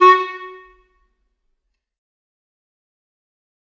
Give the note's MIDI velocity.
127